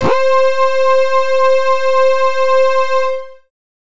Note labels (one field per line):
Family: bass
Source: synthesizer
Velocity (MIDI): 75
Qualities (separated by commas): distorted